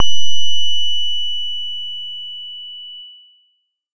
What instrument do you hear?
synthesizer bass